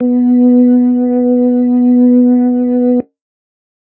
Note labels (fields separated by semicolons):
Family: organ; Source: electronic; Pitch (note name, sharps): B3; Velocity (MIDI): 127; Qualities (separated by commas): dark